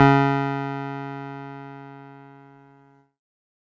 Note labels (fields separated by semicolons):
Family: keyboard; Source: electronic; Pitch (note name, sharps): C#3; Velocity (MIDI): 25; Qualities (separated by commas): distorted